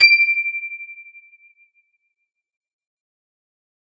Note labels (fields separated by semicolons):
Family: guitar; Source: electronic; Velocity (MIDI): 25; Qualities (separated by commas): bright, fast decay, multiphonic, non-linear envelope